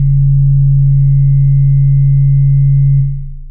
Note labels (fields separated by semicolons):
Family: synthesizer lead; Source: synthesizer; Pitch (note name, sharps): A0; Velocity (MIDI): 100; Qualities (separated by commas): long release